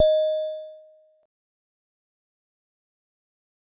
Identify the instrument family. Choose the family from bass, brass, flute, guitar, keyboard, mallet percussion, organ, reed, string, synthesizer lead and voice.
mallet percussion